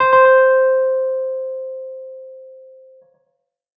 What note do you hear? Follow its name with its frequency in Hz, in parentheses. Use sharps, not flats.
C5 (523.3 Hz)